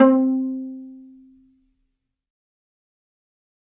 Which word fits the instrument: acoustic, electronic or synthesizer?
acoustic